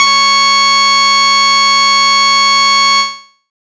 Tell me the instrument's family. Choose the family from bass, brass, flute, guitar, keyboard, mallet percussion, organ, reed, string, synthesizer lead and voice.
bass